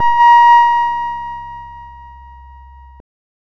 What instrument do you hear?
synthesizer bass